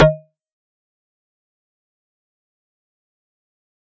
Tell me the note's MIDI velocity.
100